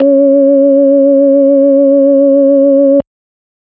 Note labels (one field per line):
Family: organ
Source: electronic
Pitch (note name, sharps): C#4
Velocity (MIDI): 25